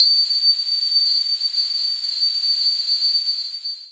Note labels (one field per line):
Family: mallet percussion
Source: acoustic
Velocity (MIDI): 25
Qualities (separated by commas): bright, long release, multiphonic